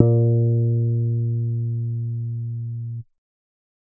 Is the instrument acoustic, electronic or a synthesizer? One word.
synthesizer